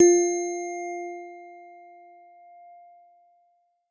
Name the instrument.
acoustic mallet percussion instrument